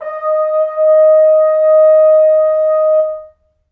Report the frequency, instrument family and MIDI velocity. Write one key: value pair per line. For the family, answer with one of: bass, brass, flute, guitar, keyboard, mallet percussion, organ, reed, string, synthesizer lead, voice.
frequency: 622.3 Hz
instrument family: brass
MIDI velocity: 25